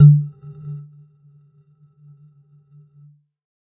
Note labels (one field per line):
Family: mallet percussion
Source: electronic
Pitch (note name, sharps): D3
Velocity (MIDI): 50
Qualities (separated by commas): dark, non-linear envelope, percussive